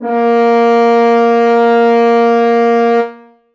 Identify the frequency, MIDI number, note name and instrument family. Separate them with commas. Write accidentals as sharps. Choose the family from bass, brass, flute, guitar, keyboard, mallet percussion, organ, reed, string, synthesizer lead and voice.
233.1 Hz, 58, A#3, brass